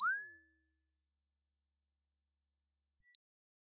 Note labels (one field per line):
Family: bass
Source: synthesizer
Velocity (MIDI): 50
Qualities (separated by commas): bright, fast decay, percussive